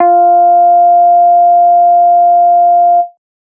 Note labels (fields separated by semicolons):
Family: bass; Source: synthesizer; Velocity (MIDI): 25